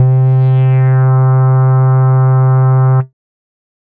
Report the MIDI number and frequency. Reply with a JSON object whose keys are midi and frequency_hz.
{"midi": 48, "frequency_hz": 130.8}